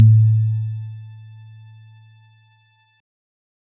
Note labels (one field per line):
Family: keyboard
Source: electronic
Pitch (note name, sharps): A2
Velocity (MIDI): 100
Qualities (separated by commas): dark